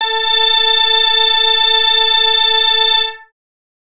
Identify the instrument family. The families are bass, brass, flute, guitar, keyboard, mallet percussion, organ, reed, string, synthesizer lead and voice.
bass